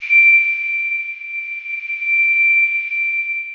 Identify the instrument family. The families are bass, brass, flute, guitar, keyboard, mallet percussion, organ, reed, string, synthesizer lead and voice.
mallet percussion